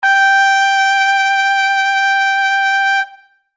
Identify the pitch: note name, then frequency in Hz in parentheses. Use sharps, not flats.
G5 (784 Hz)